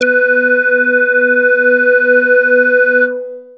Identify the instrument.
synthesizer bass